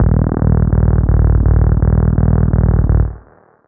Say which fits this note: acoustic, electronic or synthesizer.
synthesizer